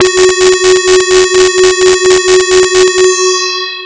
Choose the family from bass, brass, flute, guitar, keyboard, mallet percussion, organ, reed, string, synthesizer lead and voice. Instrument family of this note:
bass